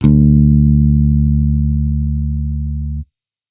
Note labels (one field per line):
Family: bass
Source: electronic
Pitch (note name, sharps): D2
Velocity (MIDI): 127